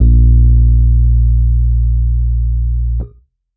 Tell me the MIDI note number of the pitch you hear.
34